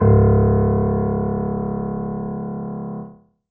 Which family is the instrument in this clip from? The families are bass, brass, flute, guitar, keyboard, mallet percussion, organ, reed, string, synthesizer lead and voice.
keyboard